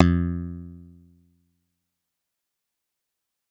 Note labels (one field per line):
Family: bass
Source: synthesizer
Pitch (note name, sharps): F2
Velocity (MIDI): 100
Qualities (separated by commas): fast decay